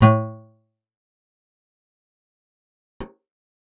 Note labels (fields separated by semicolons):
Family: guitar; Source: acoustic; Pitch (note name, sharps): A2; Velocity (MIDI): 75; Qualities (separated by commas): fast decay, percussive, reverb